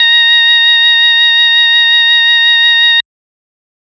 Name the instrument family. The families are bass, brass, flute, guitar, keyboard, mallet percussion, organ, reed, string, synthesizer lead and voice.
organ